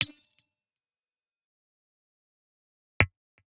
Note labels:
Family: guitar; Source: electronic; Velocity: 50; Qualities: bright, distorted, fast decay

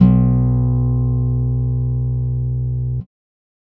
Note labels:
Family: guitar; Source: electronic; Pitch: B1; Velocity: 25

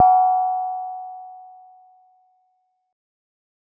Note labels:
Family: mallet percussion; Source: acoustic; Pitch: F#5; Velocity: 25; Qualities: reverb

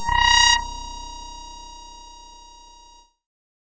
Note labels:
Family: keyboard; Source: synthesizer; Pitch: A#5; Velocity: 75; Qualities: bright, distorted

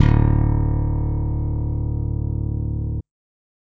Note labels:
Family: bass; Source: electronic; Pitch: D1; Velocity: 100; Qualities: bright

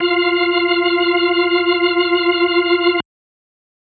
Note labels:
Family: organ; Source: electronic; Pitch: F4; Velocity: 127

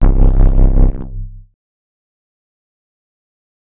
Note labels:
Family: bass; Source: synthesizer; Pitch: C1; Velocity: 75; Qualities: distorted, fast decay, multiphonic

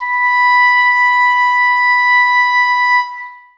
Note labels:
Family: reed; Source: acoustic; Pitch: B5; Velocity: 100; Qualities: long release, reverb

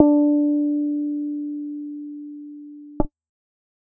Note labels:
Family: bass; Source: synthesizer; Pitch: D4; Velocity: 25; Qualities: dark, reverb

